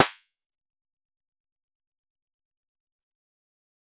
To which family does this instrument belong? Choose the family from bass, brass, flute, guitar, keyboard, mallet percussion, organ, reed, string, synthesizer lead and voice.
guitar